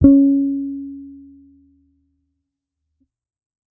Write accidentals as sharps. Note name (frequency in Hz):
C#4 (277.2 Hz)